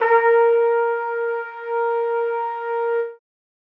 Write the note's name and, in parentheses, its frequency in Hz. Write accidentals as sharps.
A#4 (466.2 Hz)